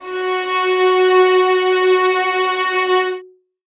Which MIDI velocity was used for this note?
75